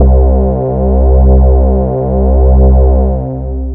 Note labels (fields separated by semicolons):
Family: bass; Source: synthesizer; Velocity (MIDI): 75; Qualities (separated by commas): long release